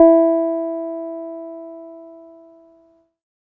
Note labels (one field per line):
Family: keyboard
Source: electronic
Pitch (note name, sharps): E4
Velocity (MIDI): 127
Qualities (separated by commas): dark